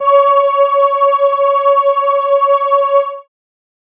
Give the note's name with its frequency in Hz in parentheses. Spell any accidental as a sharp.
C#5 (554.4 Hz)